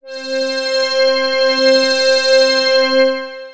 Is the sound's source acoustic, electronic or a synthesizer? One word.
synthesizer